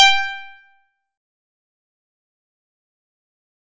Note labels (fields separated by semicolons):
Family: guitar; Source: acoustic; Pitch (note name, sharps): G5; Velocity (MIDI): 50; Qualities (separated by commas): bright, distorted, fast decay, percussive